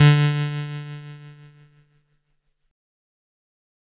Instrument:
electronic keyboard